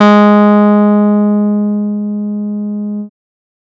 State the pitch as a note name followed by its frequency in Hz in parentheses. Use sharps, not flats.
G#3 (207.7 Hz)